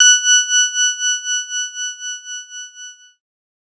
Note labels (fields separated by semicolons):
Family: keyboard; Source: electronic; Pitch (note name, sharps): F#6; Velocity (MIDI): 127; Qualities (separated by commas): bright